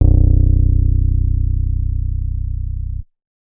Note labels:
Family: bass; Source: synthesizer; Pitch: B0; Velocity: 75; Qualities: dark, reverb

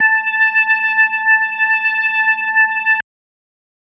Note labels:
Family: organ; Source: electronic; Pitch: A5; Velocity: 25; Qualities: distorted

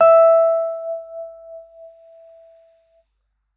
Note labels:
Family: keyboard; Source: electronic; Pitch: E5; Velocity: 75

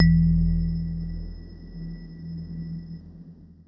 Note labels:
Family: keyboard; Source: electronic; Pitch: E1; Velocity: 50; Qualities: dark, long release

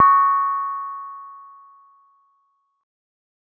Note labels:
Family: mallet percussion; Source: acoustic; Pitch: C#6; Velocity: 50; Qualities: reverb

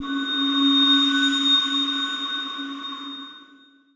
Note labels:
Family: mallet percussion; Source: electronic; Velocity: 25; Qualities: bright, long release, non-linear envelope

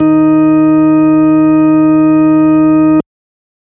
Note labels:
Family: organ; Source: electronic; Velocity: 25

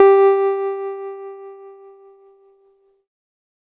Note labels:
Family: keyboard; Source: electronic; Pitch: G4; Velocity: 25; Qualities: distorted

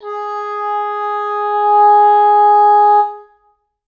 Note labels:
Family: reed; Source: acoustic; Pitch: G#4; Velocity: 50; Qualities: reverb

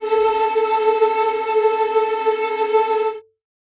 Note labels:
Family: string; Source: acoustic; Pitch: A4; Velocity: 25; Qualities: bright, non-linear envelope, reverb

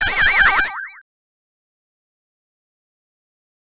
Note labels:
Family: bass; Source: synthesizer; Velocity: 100; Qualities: bright, distorted, fast decay, multiphonic

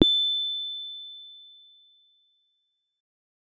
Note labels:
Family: keyboard; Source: electronic; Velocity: 25; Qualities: bright

